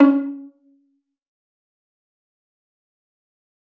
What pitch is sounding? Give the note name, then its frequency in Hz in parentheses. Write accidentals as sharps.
C#4 (277.2 Hz)